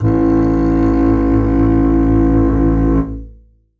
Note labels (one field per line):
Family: string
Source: acoustic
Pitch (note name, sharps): A1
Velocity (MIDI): 50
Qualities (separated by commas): long release, reverb